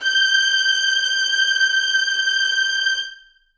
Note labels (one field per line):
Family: string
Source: acoustic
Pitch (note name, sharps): G6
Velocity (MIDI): 100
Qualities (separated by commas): bright, reverb